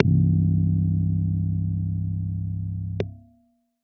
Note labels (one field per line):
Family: keyboard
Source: electronic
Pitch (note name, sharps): C1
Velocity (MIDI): 25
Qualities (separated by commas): dark